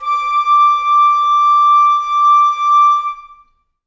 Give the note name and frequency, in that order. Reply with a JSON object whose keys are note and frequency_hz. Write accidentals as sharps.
{"note": "D6", "frequency_hz": 1175}